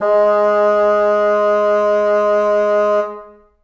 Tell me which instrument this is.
acoustic reed instrument